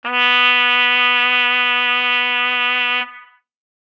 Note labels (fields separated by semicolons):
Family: brass; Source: acoustic; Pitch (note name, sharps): B3; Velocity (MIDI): 100; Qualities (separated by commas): distorted